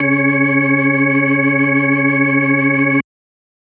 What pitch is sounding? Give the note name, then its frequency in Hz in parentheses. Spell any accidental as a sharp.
C#3 (138.6 Hz)